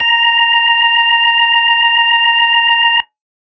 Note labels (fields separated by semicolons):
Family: organ; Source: electronic; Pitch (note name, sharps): A#5; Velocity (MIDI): 50